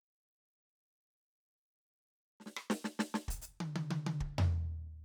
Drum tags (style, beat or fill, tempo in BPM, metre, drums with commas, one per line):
funk
fill
95 BPM
4/4
closed hi-hat, hi-hat pedal, snare, cross-stick, high tom, floor tom, kick